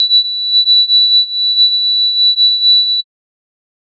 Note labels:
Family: mallet percussion; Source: synthesizer; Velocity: 127; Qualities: bright, multiphonic, non-linear envelope

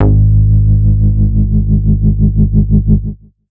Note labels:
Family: bass; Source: synthesizer; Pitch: G#1; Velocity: 25; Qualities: distorted

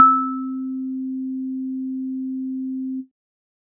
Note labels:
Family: keyboard; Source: electronic; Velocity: 127

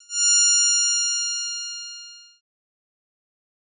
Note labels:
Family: bass; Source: synthesizer; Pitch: F6; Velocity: 127; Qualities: bright, distorted, fast decay

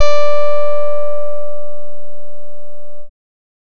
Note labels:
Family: bass; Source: synthesizer; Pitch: D5; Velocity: 127; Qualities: distorted

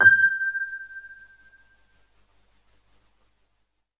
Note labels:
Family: keyboard; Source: electronic; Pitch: G6; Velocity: 50

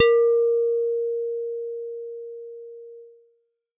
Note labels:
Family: bass; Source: synthesizer; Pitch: A#4; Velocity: 127; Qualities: distorted

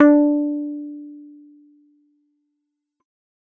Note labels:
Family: keyboard; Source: electronic; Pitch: D4; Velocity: 25

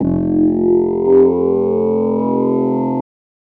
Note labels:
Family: voice; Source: synthesizer; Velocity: 25; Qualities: distorted

